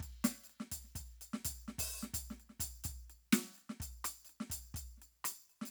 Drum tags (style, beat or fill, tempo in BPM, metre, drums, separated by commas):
Middle Eastern, beat, 126 BPM, 4/4, percussion, snare, cross-stick, kick